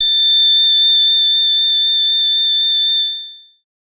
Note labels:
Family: bass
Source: synthesizer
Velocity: 50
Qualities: bright, distorted, long release

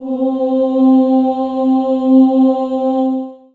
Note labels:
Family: voice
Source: acoustic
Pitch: C4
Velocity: 75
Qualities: dark, long release, reverb

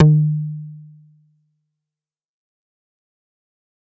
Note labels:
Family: bass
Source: synthesizer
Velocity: 100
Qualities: distorted, fast decay

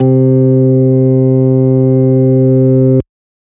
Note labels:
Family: organ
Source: electronic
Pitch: C3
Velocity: 127

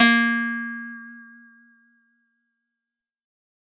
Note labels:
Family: guitar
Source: acoustic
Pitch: A#3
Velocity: 75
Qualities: fast decay

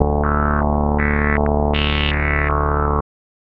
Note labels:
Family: bass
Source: synthesizer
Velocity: 75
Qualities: tempo-synced

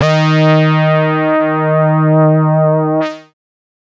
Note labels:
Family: bass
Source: synthesizer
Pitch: D#3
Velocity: 25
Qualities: distorted, multiphonic

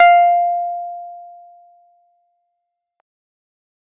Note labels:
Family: keyboard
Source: electronic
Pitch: F5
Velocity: 100

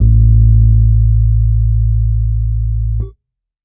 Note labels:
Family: keyboard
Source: electronic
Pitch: A1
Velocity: 50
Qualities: dark

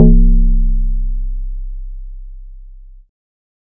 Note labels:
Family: bass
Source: synthesizer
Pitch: C1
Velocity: 75

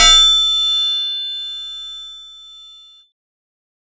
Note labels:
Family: keyboard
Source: electronic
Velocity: 127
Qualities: bright, distorted

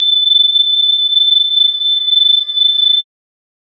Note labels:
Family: mallet percussion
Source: electronic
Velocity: 127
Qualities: multiphonic, non-linear envelope

